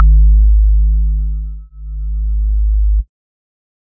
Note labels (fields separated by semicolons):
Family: organ; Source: electronic; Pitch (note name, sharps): G#1; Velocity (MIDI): 100; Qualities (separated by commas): dark